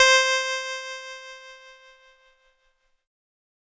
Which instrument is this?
electronic keyboard